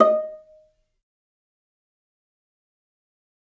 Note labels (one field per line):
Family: string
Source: acoustic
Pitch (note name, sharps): D#5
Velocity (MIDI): 25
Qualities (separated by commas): dark, fast decay, percussive, reverb